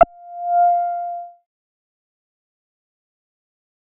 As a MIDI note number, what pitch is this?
77